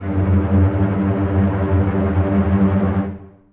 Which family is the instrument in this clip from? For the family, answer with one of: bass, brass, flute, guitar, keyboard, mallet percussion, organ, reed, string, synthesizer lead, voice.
string